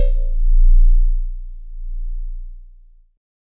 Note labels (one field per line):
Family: keyboard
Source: electronic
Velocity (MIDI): 50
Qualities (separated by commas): multiphonic